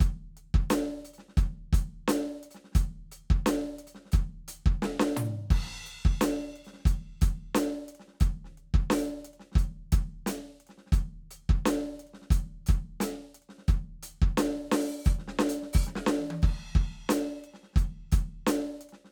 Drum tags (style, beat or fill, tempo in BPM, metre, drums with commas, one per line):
rock
beat
88 BPM
4/4
crash, closed hi-hat, open hi-hat, hi-hat pedal, snare, high tom, mid tom, kick